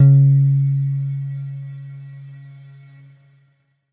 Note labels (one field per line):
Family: guitar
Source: electronic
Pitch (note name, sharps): C#3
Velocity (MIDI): 100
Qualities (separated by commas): dark